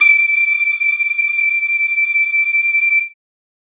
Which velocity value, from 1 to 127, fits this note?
127